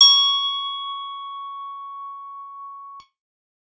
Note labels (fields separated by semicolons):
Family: guitar; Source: electronic; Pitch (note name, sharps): C#6; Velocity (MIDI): 127; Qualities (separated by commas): bright, reverb